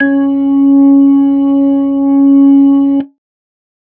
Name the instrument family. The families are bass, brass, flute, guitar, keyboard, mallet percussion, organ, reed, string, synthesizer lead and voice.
organ